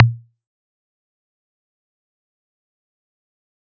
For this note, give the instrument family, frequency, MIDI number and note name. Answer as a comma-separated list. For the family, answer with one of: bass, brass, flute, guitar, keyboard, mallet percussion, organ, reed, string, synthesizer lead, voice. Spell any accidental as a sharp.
mallet percussion, 116.5 Hz, 46, A#2